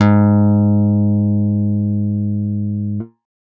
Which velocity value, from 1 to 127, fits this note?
75